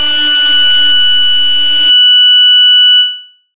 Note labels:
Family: bass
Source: synthesizer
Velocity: 127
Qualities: bright, distorted

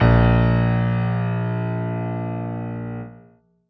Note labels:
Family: keyboard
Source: acoustic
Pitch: A#1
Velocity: 127

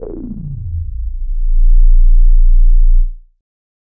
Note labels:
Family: bass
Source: synthesizer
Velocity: 25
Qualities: distorted, non-linear envelope

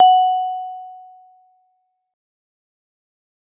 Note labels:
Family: mallet percussion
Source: acoustic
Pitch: F#5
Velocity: 75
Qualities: fast decay

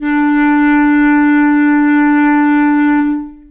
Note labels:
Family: reed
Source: acoustic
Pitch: D4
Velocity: 50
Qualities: long release, reverb

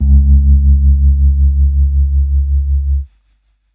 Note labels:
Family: keyboard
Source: electronic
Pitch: C#2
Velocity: 25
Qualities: dark

